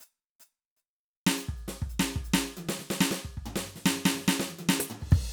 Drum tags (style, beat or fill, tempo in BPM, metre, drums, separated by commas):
hip-hop, fill, 140 BPM, 4/4, crash, closed hi-hat, hi-hat pedal, snare, high tom, floor tom, kick